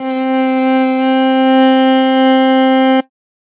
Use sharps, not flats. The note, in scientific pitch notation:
C4